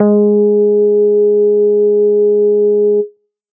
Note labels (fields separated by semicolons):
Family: bass; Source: synthesizer; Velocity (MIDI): 75